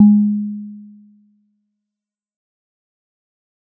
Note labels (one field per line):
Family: mallet percussion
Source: acoustic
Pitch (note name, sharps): G#3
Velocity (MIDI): 75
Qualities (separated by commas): dark, fast decay